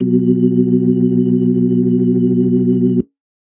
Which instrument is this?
electronic organ